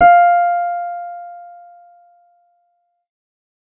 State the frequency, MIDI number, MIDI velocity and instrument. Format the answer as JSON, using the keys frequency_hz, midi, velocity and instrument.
{"frequency_hz": 698.5, "midi": 77, "velocity": 75, "instrument": "synthesizer keyboard"}